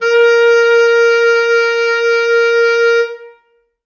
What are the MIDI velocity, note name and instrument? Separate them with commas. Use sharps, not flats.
127, A#4, acoustic reed instrument